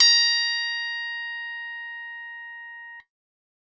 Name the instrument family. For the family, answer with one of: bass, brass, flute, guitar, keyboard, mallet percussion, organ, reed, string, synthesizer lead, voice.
keyboard